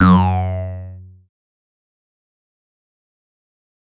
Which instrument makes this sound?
synthesizer bass